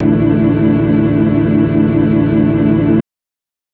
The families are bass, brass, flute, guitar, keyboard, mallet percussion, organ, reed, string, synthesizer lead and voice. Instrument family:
organ